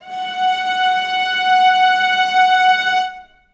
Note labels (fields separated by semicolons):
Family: string; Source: acoustic; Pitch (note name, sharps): F#5; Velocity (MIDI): 25; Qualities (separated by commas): reverb